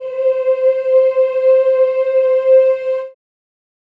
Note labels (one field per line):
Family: voice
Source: acoustic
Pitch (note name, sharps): C5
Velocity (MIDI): 25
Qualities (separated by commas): reverb